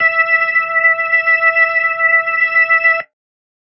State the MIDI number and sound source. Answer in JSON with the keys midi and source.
{"midi": 76, "source": "electronic"}